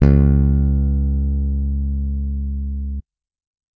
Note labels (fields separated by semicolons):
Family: bass; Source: electronic; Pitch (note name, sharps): C#2; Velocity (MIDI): 127